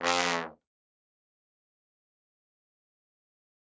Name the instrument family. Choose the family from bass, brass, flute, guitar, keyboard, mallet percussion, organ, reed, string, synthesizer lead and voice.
brass